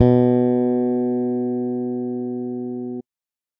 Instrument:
electronic bass